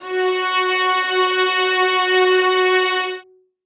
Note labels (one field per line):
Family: string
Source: acoustic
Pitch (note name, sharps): F#4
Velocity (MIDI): 100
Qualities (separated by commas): reverb